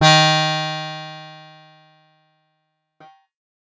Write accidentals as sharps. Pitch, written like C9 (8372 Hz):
D#3 (155.6 Hz)